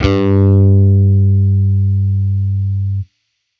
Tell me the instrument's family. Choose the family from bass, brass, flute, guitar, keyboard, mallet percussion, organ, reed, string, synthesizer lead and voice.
bass